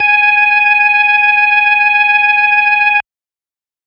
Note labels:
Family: organ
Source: electronic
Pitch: G#5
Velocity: 25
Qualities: distorted

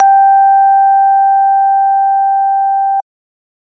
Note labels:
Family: organ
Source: electronic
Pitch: G5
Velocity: 25

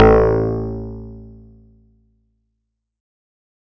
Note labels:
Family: guitar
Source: acoustic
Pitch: A1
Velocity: 100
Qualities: distorted

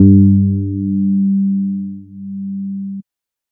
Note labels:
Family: bass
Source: synthesizer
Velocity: 25

